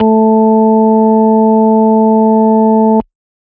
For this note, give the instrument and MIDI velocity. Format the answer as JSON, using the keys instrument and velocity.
{"instrument": "electronic organ", "velocity": 100}